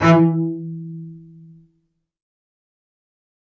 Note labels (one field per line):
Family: string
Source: acoustic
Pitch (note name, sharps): E3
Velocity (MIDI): 127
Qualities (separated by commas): fast decay, reverb